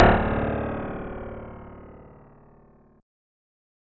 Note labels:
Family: synthesizer lead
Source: synthesizer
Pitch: D0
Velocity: 127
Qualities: bright, distorted

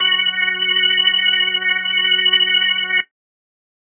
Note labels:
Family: organ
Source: electronic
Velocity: 100

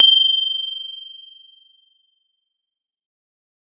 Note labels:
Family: keyboard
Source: electronic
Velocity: 127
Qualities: bright, fast decay

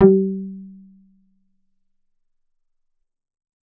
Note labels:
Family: bass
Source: synthesizer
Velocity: 25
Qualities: dark, percussive, reverb

